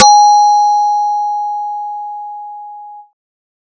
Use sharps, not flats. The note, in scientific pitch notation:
G#5